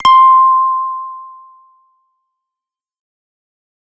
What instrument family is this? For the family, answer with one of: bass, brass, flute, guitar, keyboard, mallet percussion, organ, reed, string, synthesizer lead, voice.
bass